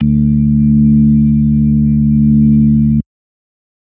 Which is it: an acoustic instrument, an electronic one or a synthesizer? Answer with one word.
electronic